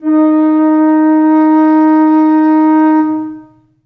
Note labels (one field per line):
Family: flute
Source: acoustic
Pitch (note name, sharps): D#4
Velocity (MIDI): 50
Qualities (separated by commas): long release, reverb